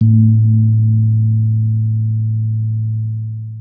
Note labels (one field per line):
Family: mallet percussion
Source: acoustic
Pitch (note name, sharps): A2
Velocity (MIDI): 50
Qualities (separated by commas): long release, multiphonic